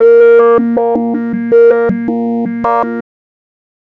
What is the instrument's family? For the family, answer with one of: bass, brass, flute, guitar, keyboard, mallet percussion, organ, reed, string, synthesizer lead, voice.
bass